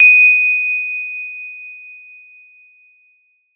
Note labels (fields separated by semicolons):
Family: mallet percussion; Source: acoustic; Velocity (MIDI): 75; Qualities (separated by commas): bright